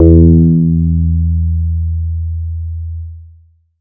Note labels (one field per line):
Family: bass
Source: synthesizer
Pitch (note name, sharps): E2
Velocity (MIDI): 50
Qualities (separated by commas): distorted, long release